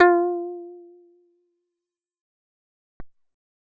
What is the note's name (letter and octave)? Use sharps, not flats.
F4